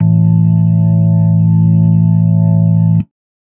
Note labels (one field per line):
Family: organ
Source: electronic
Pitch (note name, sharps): A1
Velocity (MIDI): 100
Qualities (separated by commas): dark